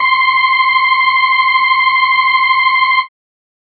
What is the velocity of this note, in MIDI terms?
127